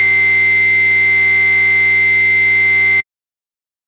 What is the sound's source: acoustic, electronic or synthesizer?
synthesizer